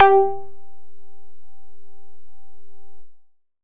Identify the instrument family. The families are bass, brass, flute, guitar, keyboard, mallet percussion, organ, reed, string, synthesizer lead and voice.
bass